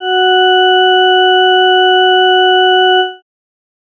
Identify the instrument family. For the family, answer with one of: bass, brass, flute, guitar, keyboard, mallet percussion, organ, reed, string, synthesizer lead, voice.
organ